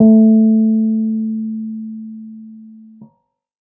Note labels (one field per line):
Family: keyboard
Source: electronic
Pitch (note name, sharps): A3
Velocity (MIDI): 50